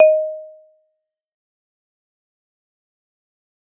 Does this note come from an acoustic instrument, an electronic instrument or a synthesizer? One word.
acoustic